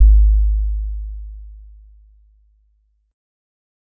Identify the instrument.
acoustic mallet percussion instrument